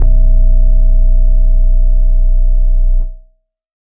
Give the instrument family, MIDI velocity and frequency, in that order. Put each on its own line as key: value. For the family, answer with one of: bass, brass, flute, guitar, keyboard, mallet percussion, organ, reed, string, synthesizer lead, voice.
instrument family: keyboard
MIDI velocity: 50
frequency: 30.87 Hz